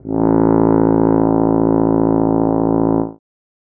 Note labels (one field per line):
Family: brass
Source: acoustic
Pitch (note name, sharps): A1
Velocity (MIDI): 100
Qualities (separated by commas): dark